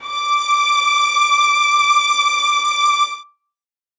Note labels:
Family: string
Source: acoustic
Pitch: D6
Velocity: 75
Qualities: reverb

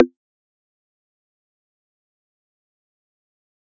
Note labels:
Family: mallet percussion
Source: electronic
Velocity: 75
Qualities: fast decay, percussive

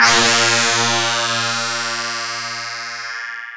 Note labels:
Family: mallet percussion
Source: electronic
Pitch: A#2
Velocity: 127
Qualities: bright, distorted, long release, non-linear envelope

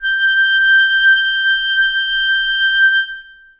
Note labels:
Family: reed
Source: acoustic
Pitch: G6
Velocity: 50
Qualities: long release, reverb

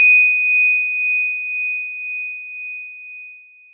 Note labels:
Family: mallet percussion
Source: acoustic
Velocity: 75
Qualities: bright, long release

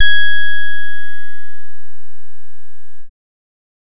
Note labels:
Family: bass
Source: synthesizer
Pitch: G#6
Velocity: 100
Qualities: distorted

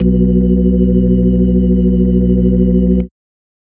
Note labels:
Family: organ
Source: electronic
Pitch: B1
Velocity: 127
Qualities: dark

